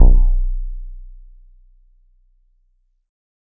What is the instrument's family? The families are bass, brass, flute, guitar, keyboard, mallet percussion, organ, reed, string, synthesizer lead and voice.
keyboard